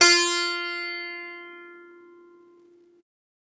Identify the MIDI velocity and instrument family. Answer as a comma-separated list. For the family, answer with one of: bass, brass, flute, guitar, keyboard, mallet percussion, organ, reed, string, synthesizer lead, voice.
50, guitar